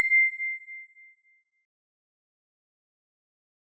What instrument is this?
acoustic mallet percussion instrument